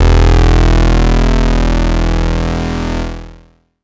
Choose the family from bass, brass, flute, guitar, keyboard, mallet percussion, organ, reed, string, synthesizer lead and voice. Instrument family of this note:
bass